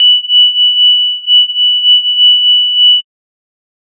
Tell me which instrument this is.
synthesizer mallet percussion instrument